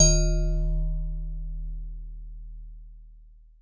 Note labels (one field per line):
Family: mallet percussion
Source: acoustic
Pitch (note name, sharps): D#1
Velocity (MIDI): 100